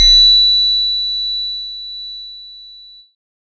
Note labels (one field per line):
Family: keyboard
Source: electronic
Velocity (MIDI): 75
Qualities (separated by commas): bright, distorted